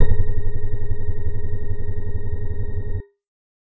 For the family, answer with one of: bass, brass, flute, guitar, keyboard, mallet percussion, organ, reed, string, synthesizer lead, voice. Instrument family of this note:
keyboard